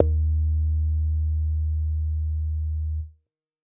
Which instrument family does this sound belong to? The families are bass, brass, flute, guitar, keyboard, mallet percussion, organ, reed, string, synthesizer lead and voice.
bass